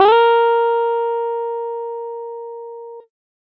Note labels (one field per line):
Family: guitar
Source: electronic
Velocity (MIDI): 127